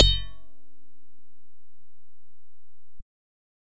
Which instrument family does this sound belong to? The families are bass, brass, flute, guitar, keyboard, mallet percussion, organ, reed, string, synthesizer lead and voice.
bass